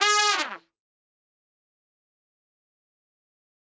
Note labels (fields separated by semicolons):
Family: brass; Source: acoustic; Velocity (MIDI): 100; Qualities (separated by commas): bright, fast decay, reverb